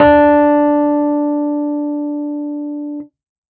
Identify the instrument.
electronic keyboard